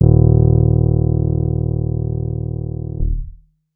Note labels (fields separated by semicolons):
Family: guitar; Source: electronic; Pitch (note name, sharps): D#1; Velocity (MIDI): 25; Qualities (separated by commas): reverb